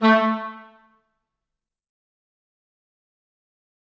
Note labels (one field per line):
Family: reed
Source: acoustic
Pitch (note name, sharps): A3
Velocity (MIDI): 127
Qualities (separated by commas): fast decay, percussive, reverb